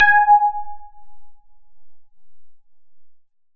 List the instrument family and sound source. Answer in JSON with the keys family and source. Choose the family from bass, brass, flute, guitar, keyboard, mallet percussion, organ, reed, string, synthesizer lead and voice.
{"family": "synthesizer lead", "source": "synthesizer"}